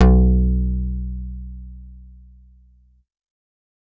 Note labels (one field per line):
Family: bass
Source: synthesizer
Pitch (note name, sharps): B1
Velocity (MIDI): 100